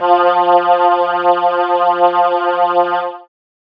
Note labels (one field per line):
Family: keyboard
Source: synthesizer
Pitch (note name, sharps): F3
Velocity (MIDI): 50